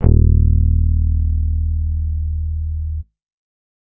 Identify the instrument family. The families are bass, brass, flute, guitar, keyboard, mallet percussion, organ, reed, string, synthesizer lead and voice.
bass